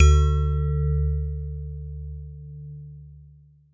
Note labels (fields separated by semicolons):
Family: mallet percussion; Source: acoustic; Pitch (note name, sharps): D2; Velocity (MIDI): 100